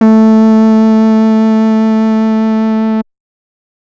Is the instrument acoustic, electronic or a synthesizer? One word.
synthesizer